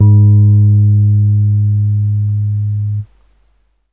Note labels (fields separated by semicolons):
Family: keyboard; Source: electronic; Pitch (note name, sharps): G#2; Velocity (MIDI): 25; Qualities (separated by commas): dark